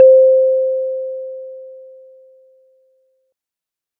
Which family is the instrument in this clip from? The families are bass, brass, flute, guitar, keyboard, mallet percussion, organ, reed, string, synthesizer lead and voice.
mallet percussion